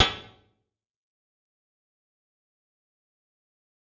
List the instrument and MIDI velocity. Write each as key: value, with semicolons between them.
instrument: electronic guitar; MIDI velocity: 100